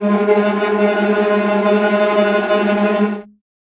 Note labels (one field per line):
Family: string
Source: acoustic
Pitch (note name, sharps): G#3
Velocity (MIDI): 25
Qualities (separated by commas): non-linear envelope, reverb